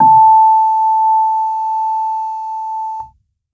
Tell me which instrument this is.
electronic keyboard